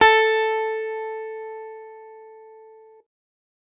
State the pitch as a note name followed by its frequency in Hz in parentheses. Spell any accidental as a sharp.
A4 (440 Hz)